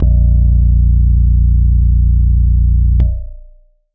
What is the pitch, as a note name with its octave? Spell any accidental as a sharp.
A#0